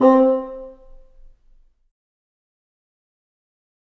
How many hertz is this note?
261.6 Hz